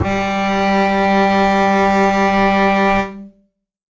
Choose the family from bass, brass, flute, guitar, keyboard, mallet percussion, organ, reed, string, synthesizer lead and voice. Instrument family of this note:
string